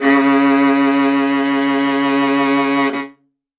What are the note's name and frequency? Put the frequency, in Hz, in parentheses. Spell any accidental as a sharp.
C#3 (138.6 Hz)